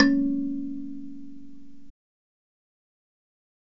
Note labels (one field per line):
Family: mallet percussion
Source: acoustic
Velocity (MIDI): 75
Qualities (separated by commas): fast decay, reverb